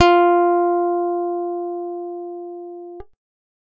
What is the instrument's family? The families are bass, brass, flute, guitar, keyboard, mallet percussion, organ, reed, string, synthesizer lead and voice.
guitar